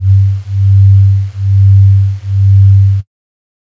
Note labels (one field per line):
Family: flute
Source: synthesizer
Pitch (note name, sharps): G2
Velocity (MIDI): 127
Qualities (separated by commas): dark